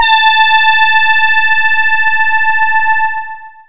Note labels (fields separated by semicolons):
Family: voice; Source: synthesizer; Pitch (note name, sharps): A5; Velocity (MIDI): 75; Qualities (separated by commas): long release